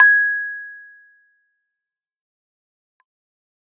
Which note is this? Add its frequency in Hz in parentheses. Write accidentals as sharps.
G#6 (1661 Hz)